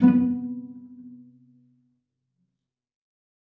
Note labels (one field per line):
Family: string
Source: acoustic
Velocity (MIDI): 25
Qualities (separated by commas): dark, fast decay, reverb